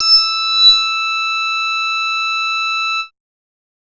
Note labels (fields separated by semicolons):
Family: bass; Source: synthesizer; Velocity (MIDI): 75; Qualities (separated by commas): bright, distorted, multiphonic